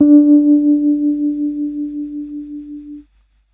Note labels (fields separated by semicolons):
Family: keyboard; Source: electronic; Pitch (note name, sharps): D4; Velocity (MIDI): 50; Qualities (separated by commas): dark